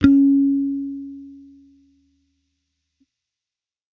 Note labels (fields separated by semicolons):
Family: bass; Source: electronic; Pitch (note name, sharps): C#4; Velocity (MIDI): 75